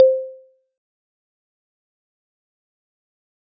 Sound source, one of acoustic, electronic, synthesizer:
acoustic